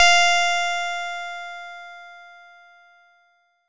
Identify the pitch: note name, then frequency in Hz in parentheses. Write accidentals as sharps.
F5 (698.5 Hz)